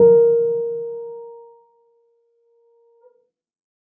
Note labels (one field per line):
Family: keyboard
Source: acoustic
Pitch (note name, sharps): A#4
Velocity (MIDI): 25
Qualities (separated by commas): dark, reverb